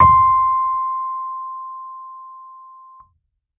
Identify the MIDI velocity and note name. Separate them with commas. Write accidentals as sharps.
127, C6